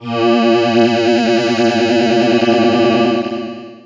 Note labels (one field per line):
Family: voice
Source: synthesizer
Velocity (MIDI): 100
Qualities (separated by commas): bright, distorted, long release